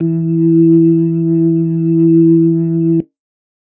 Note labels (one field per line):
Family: organ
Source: electronic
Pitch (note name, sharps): E3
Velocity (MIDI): 127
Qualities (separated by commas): dark